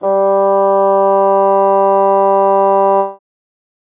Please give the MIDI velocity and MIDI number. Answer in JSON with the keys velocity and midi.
{"velocity": 100, "midi": 55}